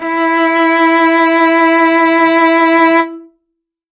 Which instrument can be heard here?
acoustic string instrument